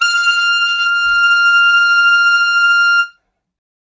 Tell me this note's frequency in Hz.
1397 Hz